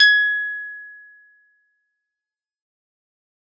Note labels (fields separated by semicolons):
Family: guitar; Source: acoustic; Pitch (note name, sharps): G#6; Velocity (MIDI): 75; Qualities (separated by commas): fast decay, reverb